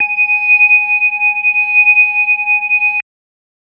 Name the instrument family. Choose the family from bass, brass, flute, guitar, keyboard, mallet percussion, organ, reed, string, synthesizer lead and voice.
organ